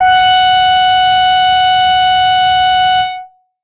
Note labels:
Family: bass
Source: synthesizer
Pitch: F#5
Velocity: 75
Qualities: distorted

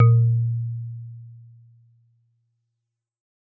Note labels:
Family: mallet percussion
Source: acoustic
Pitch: A#2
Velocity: 100

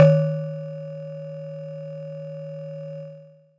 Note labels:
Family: mallet percussion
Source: acoustic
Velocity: 50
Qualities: distorted

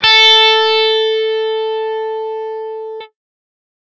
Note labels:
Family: guitar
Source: electronic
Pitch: A4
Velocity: 75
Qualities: bright, distorted

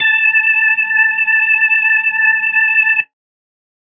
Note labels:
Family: organ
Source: electronic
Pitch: A5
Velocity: 50

